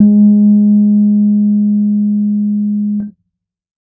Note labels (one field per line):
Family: keyboard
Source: electronic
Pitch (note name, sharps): G#3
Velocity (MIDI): 50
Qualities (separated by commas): dark